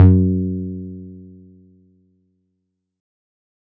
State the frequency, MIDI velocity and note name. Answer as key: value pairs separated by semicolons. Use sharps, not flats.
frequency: 92.5 Hz; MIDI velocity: 127; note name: F#2